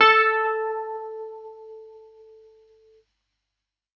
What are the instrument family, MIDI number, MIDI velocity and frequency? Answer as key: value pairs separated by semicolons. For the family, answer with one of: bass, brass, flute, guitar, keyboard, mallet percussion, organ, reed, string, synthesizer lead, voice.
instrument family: keyboard; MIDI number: 69; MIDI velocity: 100; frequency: 440 Hz